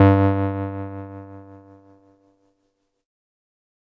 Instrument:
electronic keyboard